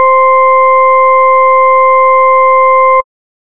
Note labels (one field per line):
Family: bass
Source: synthesizer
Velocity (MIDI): 75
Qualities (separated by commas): distorted